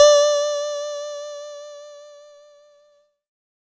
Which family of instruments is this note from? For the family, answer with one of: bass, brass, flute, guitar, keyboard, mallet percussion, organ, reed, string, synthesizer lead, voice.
keyboard